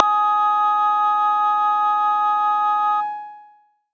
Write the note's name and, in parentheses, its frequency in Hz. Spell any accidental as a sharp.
G#4 (415.3 Hz)